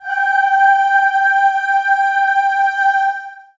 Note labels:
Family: voice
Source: acoustic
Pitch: G5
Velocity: 127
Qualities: long release, reverb

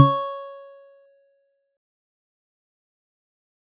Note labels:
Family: mallet percussion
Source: acoustic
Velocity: 50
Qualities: fast decay, percussive

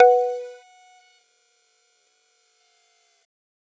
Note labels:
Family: mallet percussion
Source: acoustic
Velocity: 25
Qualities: multiphonic, percussive

